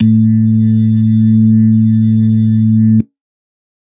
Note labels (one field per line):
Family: organ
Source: electronic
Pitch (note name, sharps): A2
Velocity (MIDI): 25